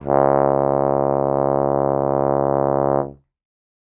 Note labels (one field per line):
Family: brass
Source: acoustic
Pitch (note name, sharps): C#2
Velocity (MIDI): 25